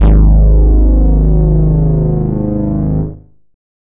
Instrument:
synthesizer bass